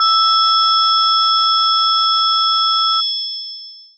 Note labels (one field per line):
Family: mallet percussion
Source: electronic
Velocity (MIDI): 50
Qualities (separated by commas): bright, long release